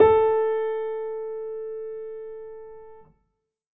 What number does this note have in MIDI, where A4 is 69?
69